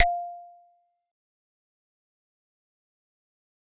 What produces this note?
acoustic mallet percussion instrument